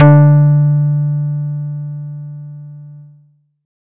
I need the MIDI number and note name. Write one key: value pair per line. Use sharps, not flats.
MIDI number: 50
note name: D3